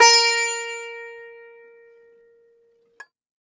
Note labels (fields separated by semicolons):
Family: guitar; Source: acoustic; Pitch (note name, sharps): A#4; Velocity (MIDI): 75; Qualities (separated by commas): bright, multiphonic, reverb